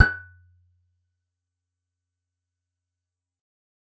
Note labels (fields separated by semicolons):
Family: guitar; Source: acoustic; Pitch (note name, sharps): F#6; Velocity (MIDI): 75; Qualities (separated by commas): fast decay, percussive